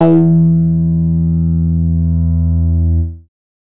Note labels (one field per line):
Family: bass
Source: synthesizer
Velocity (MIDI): 25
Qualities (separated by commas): distorted